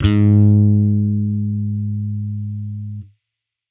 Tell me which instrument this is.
electronic bass